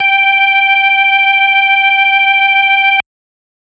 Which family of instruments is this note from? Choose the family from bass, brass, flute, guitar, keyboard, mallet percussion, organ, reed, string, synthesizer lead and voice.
organ